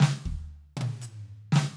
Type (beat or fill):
fill